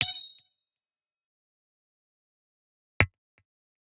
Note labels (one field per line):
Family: guitar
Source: electronic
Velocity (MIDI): 50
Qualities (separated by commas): bright, distorted, fast decay